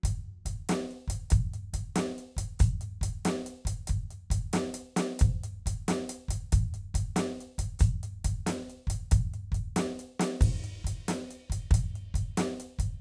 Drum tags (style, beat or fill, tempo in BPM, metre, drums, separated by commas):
rock, beat, 92 BPM, 4/4, crash, closed hi-hat, snare, kick